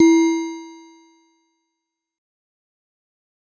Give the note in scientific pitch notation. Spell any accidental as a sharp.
E4